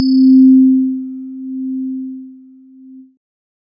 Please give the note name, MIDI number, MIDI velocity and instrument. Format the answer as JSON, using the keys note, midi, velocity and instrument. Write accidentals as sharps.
{"note": "C4", "midi": 60, "velocity": 100, "instrument": "electronic keyboard"}